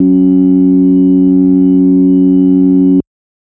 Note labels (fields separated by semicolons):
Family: organ; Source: electronic; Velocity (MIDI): 127; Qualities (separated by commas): dark